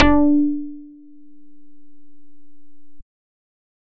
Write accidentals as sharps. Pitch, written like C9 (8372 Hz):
D4 (293.7 Hz)